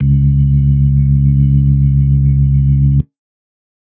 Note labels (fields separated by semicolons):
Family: organ; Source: electronic; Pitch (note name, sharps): C#2; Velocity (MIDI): 50; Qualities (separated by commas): dark